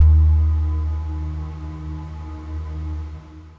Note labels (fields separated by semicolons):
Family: guitar; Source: electronic; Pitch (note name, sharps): D#2; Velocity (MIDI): 25; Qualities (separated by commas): dark, long release